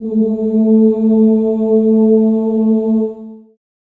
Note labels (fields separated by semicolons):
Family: voice; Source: acoustic; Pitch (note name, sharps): A3; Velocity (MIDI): 50; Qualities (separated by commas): dark, long release, reverb